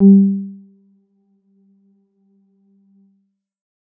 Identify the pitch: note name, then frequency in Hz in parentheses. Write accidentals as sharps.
G3 (196 Hz)